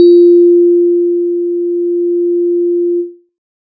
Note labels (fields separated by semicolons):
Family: synthesizer lead; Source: synthesizer; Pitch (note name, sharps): F4; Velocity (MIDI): 25